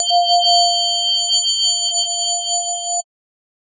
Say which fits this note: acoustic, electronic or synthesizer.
synthesizer